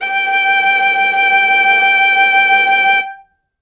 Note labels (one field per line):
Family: string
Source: acoustic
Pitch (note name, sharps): G5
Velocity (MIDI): 75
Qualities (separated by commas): reverb